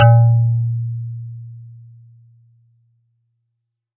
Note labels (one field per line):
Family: mallet percussion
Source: acoustic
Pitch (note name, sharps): A#2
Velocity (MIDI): 75